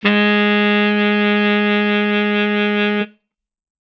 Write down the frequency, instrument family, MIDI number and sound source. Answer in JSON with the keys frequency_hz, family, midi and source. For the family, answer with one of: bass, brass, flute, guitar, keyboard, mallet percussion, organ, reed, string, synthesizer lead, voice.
{"frequency_hz": 207.7, "family": "reed", "midi": 56, "source": "acoustic"}